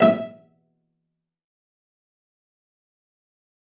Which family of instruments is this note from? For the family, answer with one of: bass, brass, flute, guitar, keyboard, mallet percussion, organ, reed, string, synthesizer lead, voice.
string